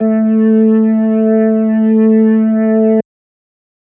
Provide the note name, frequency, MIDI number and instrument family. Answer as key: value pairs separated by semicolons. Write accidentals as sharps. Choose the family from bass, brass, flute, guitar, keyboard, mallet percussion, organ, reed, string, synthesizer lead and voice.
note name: A3; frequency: 220 Hz; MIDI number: 57; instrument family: organ